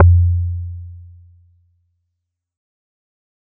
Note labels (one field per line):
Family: mallet percussion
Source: acoustic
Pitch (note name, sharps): F2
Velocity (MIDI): 75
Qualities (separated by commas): fast decay